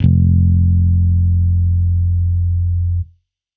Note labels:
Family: bass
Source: electronic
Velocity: 100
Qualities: distorted

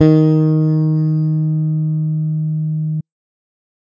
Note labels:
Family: bass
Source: electronic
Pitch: D#3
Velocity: 127

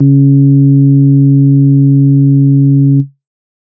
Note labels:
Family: organ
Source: electronic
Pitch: C#3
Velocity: 50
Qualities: dark

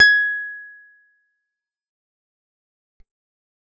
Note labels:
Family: guitar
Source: acoustic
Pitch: G#6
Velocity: 127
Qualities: fast decay, percussive

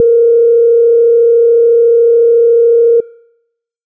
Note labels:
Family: bass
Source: synthesizer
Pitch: A#4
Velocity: 100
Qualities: dark

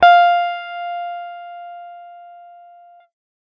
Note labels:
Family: guitar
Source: electronic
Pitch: F5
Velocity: 127

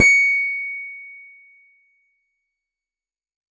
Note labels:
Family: keyboard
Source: electronic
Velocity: 100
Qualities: fast decay

